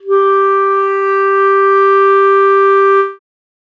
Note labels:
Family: reed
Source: acoustic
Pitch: G4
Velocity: 100

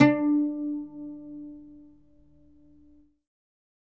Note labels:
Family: guitar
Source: acoustic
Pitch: D4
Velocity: 100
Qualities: reverb

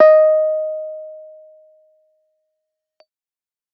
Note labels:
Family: keyboard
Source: electronic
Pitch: D#5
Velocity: 75

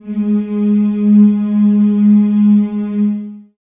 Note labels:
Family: voice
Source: acoustic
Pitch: G#3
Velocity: 75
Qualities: dark, long release, reverb

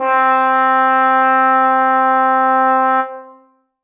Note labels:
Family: brass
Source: acoustic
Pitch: C4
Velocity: 100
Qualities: reverb

